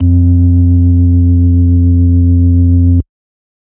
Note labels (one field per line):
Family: organ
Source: electronic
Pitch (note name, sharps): F2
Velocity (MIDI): 127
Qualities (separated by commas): dark, distorted